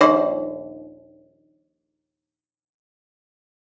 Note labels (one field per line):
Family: guitar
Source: acoustic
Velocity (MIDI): 50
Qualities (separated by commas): fast decay